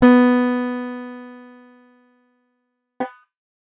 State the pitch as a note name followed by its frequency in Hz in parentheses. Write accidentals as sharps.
B3 (246.9 Hz)